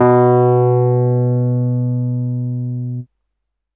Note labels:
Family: keyboard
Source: electronic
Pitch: B2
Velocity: 100

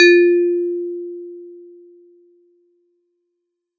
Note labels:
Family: mallet percussion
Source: acoustic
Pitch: F4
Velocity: 100

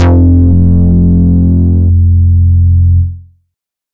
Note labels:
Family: bass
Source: synthesizer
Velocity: 75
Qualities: distorted

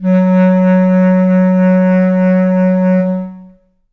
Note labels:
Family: reed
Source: acoustic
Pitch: F#3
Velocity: 50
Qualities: long release, reverb

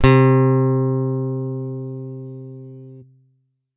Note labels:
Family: guitar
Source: electronic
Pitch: C3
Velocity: 100

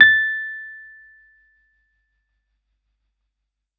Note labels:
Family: keyboard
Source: electronic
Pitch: A6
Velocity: 127

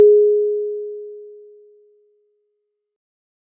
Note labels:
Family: mallet percussion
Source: acoustic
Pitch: G#4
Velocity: 50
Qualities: bright

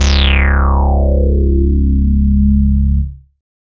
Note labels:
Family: bass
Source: synthesizer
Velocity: 75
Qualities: bright, distorted, non-linear envelope

